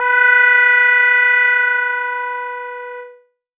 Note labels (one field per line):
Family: keyboard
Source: electronic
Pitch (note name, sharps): B4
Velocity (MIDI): 50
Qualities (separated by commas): distorted, multiphonic